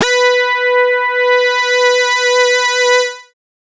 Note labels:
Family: bass; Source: synthesizer; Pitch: B4; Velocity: 75; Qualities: distorted, multiphonic

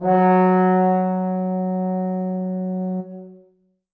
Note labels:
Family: brass; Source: acoustic; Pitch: F#3; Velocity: 100; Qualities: bright, reverb

